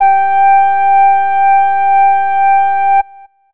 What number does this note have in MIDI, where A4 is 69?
79